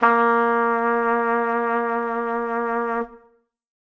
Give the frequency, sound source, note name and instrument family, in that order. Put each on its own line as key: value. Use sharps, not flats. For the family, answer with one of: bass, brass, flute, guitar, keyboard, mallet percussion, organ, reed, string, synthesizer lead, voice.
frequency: 233.1 Hz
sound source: acoustic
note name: A#3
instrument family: brass